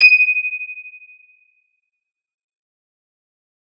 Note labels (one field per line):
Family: guitar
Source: electronic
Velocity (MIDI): 25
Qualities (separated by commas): bright, fast decay, multiphonic, non-linear envelope